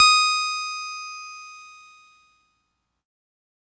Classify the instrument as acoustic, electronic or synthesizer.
electronic